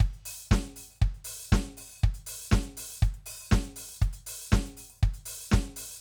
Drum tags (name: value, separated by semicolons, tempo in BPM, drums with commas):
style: disco; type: beat; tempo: 120 BPM; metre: 4/4; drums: closed hi-hat, open hi-hat, hi-hat pedal, snare, kick